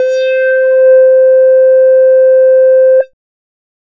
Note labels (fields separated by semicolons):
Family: bass; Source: synthesizer; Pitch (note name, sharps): C5; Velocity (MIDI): 100; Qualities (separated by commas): dark, distorted